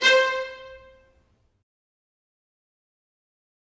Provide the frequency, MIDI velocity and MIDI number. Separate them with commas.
523.3 Hz, 127, 72